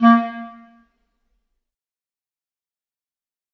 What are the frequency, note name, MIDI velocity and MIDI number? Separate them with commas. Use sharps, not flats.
233.1 Hz, A#3, 100, 58